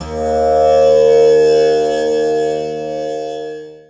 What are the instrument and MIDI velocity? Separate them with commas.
acoustic guitar, 50